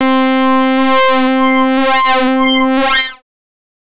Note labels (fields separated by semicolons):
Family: bass; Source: synthesizer; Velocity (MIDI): 127; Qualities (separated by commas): distorted, non-linear envelope